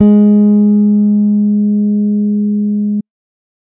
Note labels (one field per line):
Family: bass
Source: electronic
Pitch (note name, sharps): G#3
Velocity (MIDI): 75